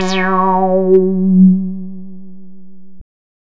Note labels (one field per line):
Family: bass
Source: synthesizer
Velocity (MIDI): 100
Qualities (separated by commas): distorted